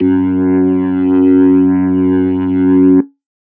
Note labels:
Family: organ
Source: electronic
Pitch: F#2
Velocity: 25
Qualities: distorted

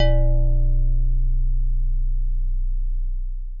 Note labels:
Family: mallet percussion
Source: acoustic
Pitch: B0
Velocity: 25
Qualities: dark, long release, reverb

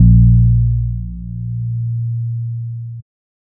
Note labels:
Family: bass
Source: synthesizer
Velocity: 50

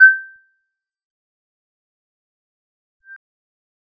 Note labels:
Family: bass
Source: synthesizer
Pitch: G6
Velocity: 25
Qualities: fast decay, percussive

